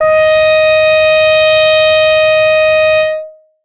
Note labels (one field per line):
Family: bass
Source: synthesizer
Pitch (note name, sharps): D#5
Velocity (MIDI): 25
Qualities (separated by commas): distorted